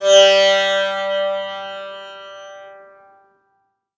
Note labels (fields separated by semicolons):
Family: guitar; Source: acoustic; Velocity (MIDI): 25; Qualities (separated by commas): bright, reverb